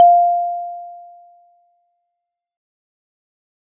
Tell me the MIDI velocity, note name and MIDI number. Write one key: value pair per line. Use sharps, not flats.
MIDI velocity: 75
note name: F5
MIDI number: 77